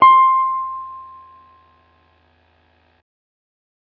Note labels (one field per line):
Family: guitar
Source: electronic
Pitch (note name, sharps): C6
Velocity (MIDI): 50